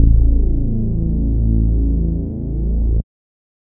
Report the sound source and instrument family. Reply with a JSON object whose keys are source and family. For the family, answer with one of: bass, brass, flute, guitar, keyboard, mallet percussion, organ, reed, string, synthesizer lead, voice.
{"source": "synthesizer", "family": "bass"}